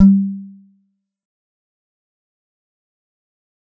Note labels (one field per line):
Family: guitar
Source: electronic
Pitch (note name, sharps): G3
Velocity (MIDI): 25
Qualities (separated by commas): dark, fast decay, percussive, reverb